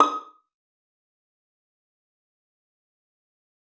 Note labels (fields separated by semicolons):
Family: string; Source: acoustic; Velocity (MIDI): 75; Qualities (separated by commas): fast decay, percussive, reverb